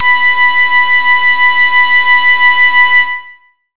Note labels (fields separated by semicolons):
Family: bass; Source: synthesizer; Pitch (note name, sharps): B5; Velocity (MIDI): 127; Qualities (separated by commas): bright, distorted